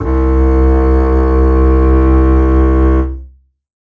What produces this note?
acoustic string instrument